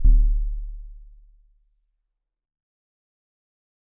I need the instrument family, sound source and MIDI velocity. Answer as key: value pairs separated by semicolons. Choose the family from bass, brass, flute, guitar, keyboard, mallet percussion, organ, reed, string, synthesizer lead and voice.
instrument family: mallet percussion; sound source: acoustic; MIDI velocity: 50